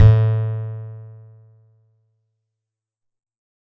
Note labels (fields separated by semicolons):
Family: guitar; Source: acoustic; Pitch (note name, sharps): A2; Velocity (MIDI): 100